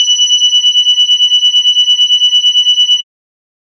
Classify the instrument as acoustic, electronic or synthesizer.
synthesizer